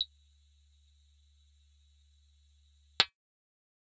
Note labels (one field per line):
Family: bass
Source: synthesizer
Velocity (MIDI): 127